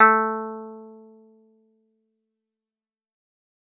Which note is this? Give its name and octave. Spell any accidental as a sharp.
A3